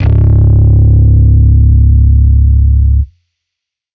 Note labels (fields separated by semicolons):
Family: bass; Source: electronic; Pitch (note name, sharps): C#1; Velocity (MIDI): 100; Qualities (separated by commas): distorted